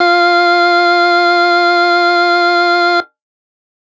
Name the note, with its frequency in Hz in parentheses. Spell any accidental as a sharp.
F4 (349.2 Hz)